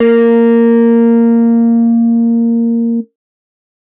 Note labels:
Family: guitar; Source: electronic; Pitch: A#3; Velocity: 75; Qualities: distorted

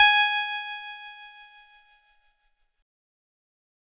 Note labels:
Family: keyboard; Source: electronic; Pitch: G#5; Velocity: 75; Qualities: bright, distorted

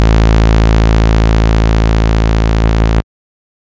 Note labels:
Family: bass; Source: synthesizer; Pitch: A1; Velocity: 127; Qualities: bright, distorted

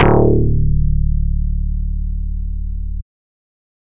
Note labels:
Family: bass; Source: synthesizer; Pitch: D1; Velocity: 75

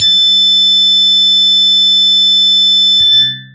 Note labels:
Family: guitar; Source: electronic; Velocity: 100; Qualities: bright, distorted, long release

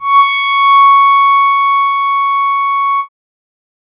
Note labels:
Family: keyboard; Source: synthesizer; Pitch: C#6; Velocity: 50; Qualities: bright

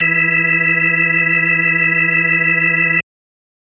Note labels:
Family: organ; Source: electronic; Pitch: E3; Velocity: 127

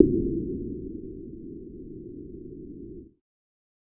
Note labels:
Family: bass; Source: synthesizer; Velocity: 127

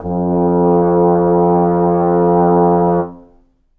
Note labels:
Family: brass; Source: acoustic; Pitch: F2; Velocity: 25; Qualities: reverb

